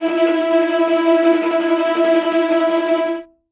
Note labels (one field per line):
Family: string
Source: acoustic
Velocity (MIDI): 100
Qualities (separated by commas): bright, non-linear envelope, reverb